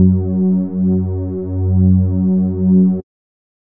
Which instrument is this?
synthesizer bass